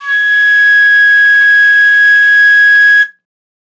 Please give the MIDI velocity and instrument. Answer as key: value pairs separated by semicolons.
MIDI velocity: 50; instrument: acoustic flute